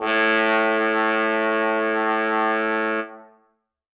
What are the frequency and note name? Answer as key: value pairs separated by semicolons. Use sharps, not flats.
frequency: 110 Hz; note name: A2